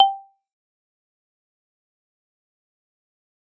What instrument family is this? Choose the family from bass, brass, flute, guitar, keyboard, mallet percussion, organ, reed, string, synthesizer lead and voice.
mallet percussion